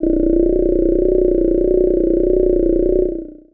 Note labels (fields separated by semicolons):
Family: voice; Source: synthesizer; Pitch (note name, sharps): B0; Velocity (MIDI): 25